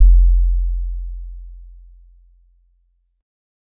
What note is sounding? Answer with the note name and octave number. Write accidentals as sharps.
F1